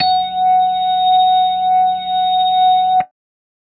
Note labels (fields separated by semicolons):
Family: organ; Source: electronic; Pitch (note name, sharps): F#5; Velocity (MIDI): 25